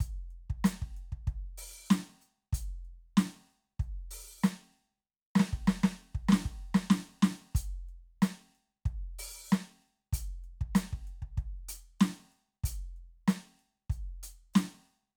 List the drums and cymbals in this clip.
closed hi-hat, open hi-hat, hi-hat pedal, snare and kick